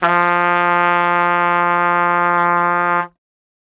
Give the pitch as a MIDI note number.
53